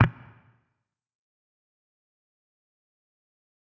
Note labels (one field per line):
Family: guitar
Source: electronic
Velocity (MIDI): 75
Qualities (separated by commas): distorted, fast decay, percussive